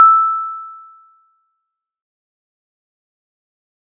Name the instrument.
acoustic mallet percussion instrument